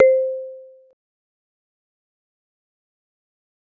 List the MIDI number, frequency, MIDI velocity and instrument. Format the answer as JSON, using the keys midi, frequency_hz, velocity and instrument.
{"midi": 72, "frequency_hz": 523.3, "velocity": 25, "instrument": "acoustic mallet percussion instrument"}